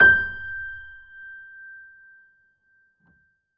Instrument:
acoustic keyboard